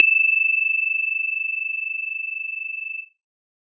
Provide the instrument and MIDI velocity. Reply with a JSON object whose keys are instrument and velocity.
{"instrument": "synthesizer lead", "velocity": 50}